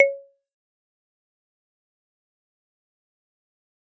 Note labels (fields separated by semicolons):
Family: mallet percussion; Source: acoustic; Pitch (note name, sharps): C#5; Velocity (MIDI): 75; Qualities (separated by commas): fast decay, percussive